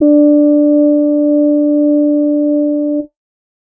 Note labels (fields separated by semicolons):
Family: guitar; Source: electronic; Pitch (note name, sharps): D4; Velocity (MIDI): 25; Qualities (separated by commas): reverb